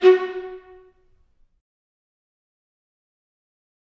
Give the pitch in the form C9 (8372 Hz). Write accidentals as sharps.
F#4 (370 Hz)